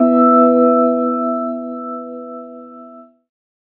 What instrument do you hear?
synthesizer keyboard